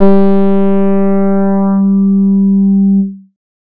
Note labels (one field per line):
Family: bass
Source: synthesizer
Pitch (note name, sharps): G3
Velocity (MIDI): 25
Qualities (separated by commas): distorted